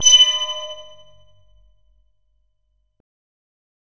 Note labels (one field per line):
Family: bass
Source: synthesizer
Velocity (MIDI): 127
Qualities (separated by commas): bright, distorted